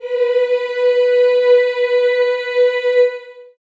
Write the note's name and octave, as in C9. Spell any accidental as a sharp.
B4